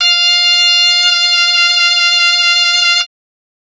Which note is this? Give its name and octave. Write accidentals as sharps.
F5